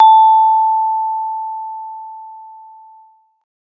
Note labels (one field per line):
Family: mallet percussion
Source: acoustic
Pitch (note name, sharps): A5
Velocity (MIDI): 25